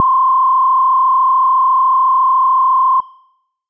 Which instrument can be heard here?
synthesizer bass